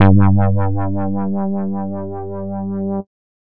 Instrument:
synthesizer bass